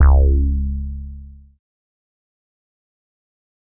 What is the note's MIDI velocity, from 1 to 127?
25